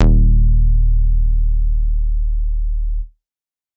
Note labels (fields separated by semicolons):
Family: bass; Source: synthesizer; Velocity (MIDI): 25; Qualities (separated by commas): dark